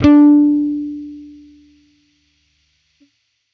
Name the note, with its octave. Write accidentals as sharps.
D4